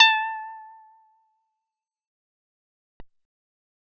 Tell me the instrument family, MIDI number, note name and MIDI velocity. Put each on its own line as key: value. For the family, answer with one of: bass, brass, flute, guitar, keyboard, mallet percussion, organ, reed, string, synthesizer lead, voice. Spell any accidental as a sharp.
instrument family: bass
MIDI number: 81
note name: A5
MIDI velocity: 127